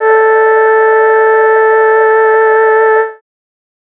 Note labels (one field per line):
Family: voice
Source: synthesizer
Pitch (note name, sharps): A4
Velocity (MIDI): 75